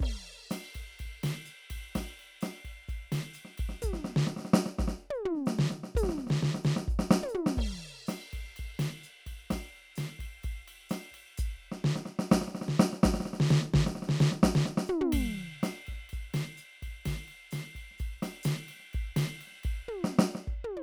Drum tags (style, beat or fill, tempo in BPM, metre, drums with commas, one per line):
bossa nova
beat
127 BPM
4/4
crash, ride, hi-hat pedal, snare, high tom, mid tom, floor tom, kick